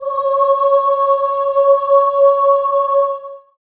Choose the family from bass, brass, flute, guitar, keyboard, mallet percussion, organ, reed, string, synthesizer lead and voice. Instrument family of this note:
voice